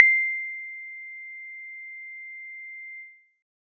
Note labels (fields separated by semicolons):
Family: guitar; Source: synthesizer; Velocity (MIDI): 50